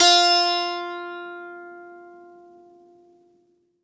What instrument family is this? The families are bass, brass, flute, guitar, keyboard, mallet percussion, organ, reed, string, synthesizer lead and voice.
guitar